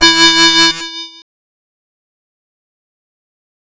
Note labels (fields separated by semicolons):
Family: bass; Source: synthesizer; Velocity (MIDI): 100; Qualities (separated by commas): bright, distorted, fast decay, multiphonic